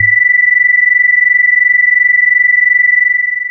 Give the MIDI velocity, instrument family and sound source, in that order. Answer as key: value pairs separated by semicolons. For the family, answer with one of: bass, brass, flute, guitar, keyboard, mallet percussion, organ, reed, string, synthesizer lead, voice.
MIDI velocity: 50; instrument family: bass; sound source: synthesizer